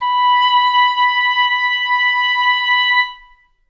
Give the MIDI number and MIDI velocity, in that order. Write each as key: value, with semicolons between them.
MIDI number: 83; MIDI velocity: 75